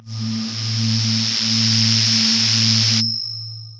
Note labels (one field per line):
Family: voice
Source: synthesizer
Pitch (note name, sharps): A2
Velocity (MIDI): 100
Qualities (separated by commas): distorted, long release